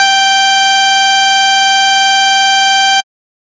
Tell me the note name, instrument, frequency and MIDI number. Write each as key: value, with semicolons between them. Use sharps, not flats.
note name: G5; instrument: synthesizer bass; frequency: 784 Hz; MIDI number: 79